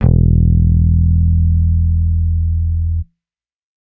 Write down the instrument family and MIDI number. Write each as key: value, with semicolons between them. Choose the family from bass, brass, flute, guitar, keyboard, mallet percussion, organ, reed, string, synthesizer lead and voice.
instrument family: bass; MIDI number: 28